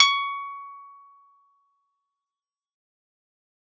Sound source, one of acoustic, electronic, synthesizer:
acoustic